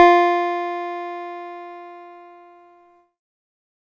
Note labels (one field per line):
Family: keyboard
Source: electronic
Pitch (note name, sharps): F4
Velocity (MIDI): 25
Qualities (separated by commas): distorted